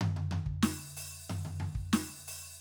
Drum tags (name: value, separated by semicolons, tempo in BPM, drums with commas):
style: funk rock; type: fill; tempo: 92 BPM; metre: 4/4; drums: open hi-hat, snare, high tom, floor tom, kick